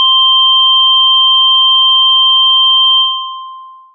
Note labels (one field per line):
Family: synthesizer lead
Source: synthesizer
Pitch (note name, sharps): C6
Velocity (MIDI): 50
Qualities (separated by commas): long release